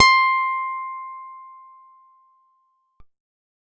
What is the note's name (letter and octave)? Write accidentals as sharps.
C6